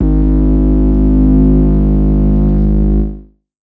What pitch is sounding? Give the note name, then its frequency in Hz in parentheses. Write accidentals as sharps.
G#1 (51.91 Hz)